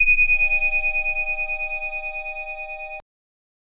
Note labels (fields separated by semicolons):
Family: bass; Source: synthesizer; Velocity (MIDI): 127; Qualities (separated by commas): bright, distorted, multiphonic